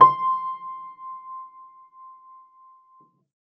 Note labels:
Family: keyboard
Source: acoustic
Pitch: C6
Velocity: 100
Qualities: reverb

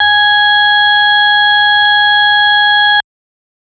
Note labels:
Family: organ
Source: electronic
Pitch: G#5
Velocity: 25

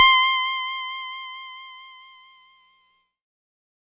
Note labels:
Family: keyboard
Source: electronic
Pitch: C6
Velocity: 50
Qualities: bright

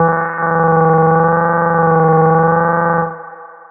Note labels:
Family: bass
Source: synthesizer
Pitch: E3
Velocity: 127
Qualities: long release, reverb

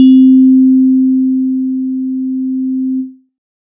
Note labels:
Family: synthesizer lead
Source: synthesizer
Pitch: C4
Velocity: 25

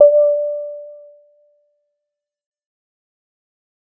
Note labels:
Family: bass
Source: synthesizer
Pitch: D5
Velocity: 25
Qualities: fast decay

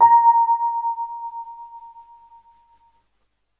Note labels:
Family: keyboard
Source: electronic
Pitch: A#5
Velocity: 50

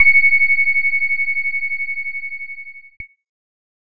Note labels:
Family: keyboard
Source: electronic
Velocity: 50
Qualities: distorted

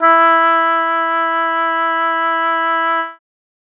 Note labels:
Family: reed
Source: acoustic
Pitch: E4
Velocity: 25

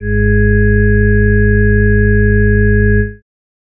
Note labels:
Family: organ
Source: electronic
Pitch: G#1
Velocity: 75

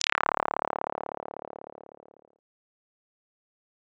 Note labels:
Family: bass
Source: synthesizer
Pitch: D1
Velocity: 25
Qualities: bright, distorted, fast decay

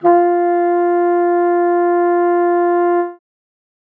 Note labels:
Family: reed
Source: acoustic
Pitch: F4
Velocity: 25

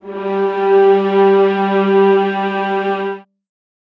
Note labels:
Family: string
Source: acoustic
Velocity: 75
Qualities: reverb

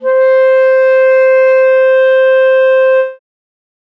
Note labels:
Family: reed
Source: acoustic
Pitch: C5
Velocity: 100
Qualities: dark

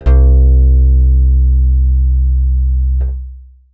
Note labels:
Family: bass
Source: synthesizer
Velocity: 25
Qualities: dark, long release

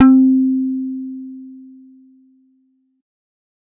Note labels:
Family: bass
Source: synthesizer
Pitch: C4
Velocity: 100

